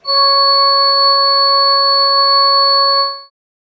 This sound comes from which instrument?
acoustic organ